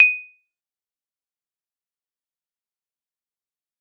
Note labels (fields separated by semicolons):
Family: mallet percussion; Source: acoustic; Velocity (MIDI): 50; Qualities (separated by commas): bright, fast decay, percussive